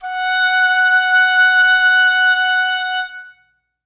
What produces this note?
acoustic reed instrument